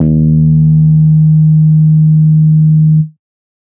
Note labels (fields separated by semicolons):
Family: bass; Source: synthesizer; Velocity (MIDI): 127; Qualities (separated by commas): dark